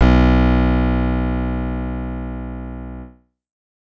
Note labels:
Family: keyboard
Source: synthesizer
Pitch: B1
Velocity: 127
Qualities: distorted

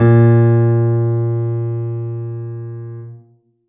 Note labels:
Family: keyboard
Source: acoustic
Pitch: A#2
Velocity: 75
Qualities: reverb

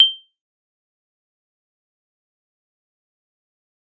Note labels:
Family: mallet percussion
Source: acoustic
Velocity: 100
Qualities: bright, fast decay, percussive

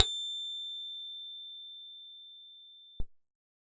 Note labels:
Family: keyboard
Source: electronic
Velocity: 75

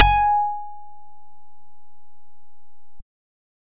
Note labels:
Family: bass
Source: synthesizer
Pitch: G#5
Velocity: 100

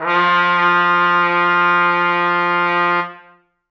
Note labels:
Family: brass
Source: acoustic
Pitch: F3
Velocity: 127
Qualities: reverb

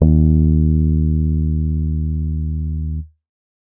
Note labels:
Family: keyboard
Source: electronic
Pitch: D#2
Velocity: 75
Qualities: dark, distorted

